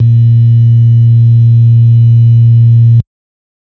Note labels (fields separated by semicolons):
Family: organ; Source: electronic; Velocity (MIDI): 127